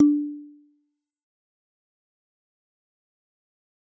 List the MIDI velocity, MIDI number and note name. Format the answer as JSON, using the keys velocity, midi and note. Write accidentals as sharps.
{"velocity": 100, "midi": 62, "note": "D4"}